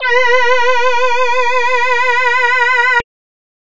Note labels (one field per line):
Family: voice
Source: synthesizer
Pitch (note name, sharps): B4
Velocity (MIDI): 100